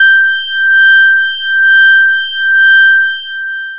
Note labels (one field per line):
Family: bass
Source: synthesizer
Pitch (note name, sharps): G6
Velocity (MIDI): 127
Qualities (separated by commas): bright, distorted, long release